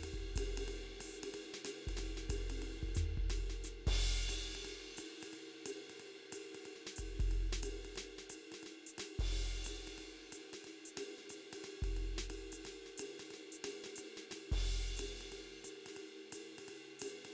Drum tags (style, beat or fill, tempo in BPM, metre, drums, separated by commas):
medium-fast jazz, beat, 180 BPM, 4/4, ride, hi-hat pedal, snare, high tom, floor tom, kick